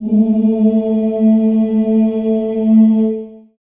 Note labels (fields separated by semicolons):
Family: voice; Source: acoustic; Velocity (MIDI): 100; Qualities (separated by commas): long release, reverb